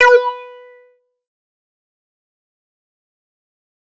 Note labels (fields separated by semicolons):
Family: bass; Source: synthesizer; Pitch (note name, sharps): B4; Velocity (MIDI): 100; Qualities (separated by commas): distorted, fast decay, percussive